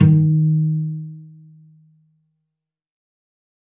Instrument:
acoustic string instrument